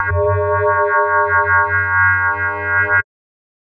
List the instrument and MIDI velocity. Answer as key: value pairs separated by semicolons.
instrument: synthesizer mallet percussion instrument; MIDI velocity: 100